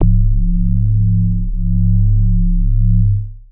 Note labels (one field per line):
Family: bass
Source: synthesizer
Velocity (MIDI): 75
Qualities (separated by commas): distorted, long release, multiphonic